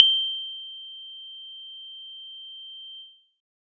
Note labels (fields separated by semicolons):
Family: guitar; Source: synthesizer; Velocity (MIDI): 75